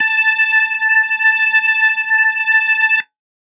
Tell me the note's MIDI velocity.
25